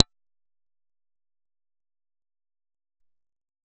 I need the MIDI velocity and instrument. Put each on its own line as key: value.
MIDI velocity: 100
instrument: synthesizer bass